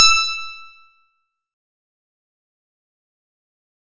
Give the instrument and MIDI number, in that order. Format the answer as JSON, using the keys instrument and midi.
{"instrument": "acoustic guitar", "midi": 88}